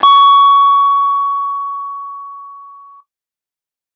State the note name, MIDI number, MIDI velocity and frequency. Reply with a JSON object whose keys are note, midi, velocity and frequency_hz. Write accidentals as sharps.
{"note": "C#6", "midi": 85, "velocity": 75, "frequency_hz": 1109}